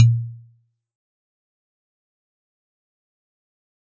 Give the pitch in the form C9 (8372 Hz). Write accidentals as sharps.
A#2 (116.5 Hz)